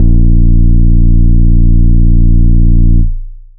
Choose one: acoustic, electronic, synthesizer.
synthesizer